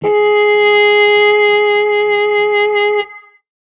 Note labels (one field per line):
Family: brass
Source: acoustic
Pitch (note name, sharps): G#4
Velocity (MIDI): 50